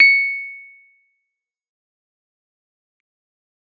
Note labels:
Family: keyboard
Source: electronic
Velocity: 127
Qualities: fast decay, percussive

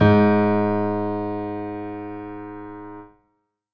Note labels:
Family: keyboard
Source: acoustic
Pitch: G#2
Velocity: 100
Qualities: reverb

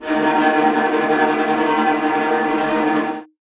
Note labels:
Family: string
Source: acoustic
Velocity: 25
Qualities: non-linear envelope, reverb

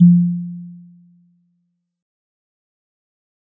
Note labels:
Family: mallet percussion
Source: acoustic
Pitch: F3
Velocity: 25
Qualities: dark, fast decay, percussive

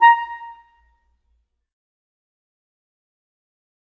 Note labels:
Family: reed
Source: acoustic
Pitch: A#5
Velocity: 50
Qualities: fast decay, percussive, reverb

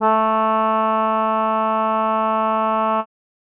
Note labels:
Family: reed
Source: acoustic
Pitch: A3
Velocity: 25

